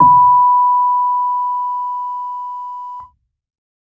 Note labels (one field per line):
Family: keyboard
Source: electronic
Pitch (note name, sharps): B5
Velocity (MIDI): 25